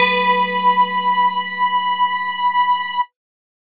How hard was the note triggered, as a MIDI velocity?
25